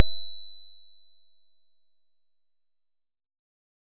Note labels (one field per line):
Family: guitar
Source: acoustic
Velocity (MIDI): 25